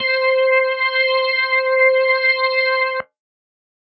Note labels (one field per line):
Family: organ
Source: electronic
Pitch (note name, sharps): C5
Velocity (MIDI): 127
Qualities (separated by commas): distorted